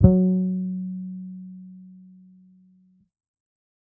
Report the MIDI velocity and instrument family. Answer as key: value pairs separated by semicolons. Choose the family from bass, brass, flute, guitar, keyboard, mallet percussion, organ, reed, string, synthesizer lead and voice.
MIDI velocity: 127; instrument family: bass